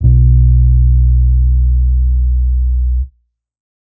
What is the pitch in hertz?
61.74 Hz